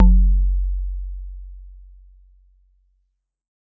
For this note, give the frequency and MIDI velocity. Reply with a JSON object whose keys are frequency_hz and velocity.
{"frequency_hz": 46.25, "velocity": 25}